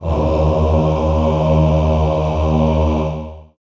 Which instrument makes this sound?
acoustic voice